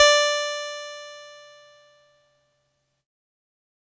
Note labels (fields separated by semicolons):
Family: keyboard; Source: electronic; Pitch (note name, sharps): D5; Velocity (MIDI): 127; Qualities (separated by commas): bright, distorted